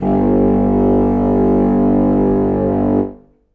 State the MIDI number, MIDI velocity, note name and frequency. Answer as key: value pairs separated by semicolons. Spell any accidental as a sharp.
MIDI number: 31; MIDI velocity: 25; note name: G1; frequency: 49 Hz